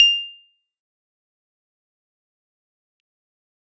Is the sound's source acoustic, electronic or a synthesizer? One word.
electronic